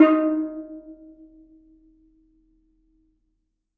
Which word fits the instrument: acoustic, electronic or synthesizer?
acoustic